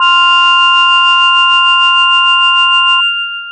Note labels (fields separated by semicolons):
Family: mallet percussion; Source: electronic; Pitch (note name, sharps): F4; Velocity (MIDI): 100; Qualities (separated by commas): bright, long release